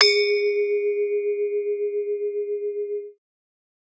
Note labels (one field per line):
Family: mallet percussion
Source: acoustic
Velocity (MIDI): 75